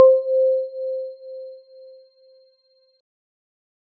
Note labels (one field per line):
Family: keyboard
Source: electronic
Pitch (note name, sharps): C5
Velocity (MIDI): 75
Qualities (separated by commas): dark